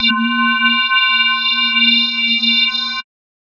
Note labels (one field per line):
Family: mallet percussion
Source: electronic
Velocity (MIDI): 100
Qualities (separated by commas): multiphonic, non-linear envelope